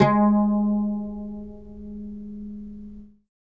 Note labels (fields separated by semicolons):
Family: guitar; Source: acoustic; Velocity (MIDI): 25; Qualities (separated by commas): reverb